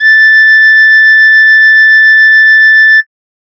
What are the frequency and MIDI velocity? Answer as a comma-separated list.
1760 Hz, 100